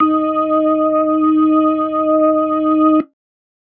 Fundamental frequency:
311.1 Hz